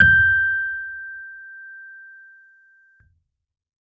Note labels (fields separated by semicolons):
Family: keyboard; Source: electronic; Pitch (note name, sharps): G6; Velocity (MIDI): 127